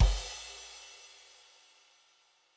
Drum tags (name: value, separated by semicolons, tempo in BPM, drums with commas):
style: rock; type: beat; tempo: 50 BPM; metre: 4/4; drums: crash, kick